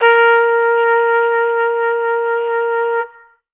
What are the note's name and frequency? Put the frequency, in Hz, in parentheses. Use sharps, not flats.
A#4 (466.2 Hz)